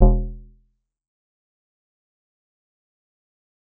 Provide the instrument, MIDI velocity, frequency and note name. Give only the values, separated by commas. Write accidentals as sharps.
synthesizer bass, 100, 41.2 Hz, E1